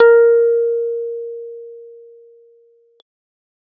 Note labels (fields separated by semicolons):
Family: keyboard; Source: electronic; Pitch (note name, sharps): A#4; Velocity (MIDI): 75